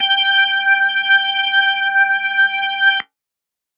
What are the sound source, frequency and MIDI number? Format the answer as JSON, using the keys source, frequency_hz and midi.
{"source": "electronic", "frequency_hz": 784, "midi": 79}